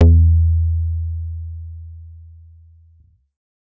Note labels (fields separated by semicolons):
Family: bass; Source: synthesizer; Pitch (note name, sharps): E2; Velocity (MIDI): 127; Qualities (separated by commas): dark